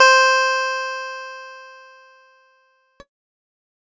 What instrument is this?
electronic keyboard